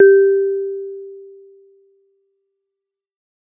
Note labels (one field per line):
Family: mallet percussion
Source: acoustic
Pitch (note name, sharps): G4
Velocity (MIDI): 100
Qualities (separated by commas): dark